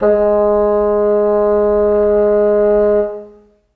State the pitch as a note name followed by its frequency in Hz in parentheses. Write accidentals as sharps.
G#3 (207.7 Hz)